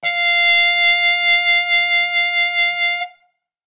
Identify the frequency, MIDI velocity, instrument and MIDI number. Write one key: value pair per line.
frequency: 698.5 Hz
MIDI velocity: 100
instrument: acoustic brass instrument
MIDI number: 77